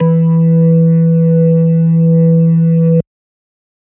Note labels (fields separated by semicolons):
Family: organ; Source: electronic; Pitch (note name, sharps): E3; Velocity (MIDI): 75